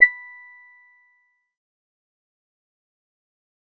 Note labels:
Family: bass; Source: synthesizer; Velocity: 25; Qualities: distorted, fast decay, percussive

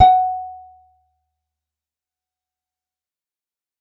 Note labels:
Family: guitar; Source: acoustic; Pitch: F#5; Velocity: 75; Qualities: fast decay, percussive

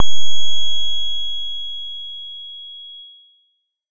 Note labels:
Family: bass; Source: synthesizer; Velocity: 127; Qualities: distorted

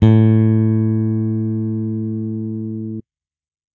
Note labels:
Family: bass; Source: electronic; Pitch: A2; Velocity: 100

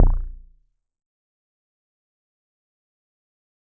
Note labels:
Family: bass; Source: synthesizer; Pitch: A#0; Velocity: 127; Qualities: dark, fast decay, percussive

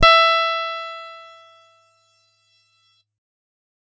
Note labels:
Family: guitar; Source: electronic; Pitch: E5; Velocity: 127; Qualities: bright

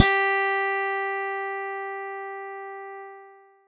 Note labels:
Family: keyboard; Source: electronic; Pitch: G4; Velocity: 100; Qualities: bright

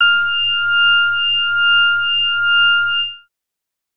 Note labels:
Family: bass; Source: synthesizer; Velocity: 100; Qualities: bright, distorted

